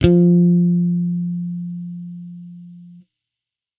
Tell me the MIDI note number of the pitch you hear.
53